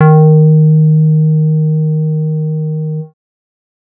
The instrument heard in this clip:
synthesizer bass